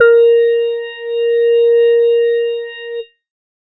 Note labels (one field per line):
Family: organ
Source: electronic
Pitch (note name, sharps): A#4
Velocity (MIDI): 75